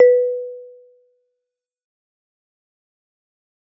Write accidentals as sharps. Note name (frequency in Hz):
B4 (493.9 Hz)